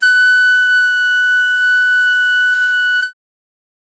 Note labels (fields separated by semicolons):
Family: flute; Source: acoustic; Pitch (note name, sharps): F#6; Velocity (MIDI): 25